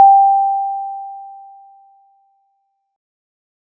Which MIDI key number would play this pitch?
79